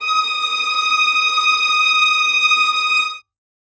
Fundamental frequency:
1245 Hz